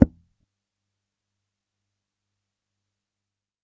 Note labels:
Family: bass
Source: electronic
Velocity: 25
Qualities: fast decay, percussive

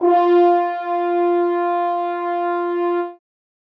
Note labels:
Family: brass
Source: acoustic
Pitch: F4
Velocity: 75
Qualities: reverb

